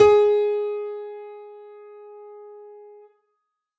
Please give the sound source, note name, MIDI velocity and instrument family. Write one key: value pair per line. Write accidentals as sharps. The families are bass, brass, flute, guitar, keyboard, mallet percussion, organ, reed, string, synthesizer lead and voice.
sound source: acoustic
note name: G#4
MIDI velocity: 127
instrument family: keyboard